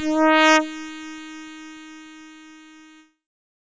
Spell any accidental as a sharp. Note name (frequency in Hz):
D#4 (311.1 Hz)